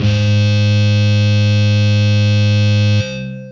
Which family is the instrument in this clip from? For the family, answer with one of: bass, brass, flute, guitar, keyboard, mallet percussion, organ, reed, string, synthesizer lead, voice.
guitar